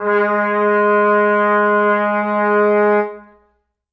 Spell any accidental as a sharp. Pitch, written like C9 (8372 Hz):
G#3 (207.7 Hz)